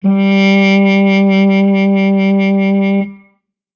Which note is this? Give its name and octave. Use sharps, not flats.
G3